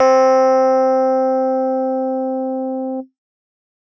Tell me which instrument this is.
acoustic keyboard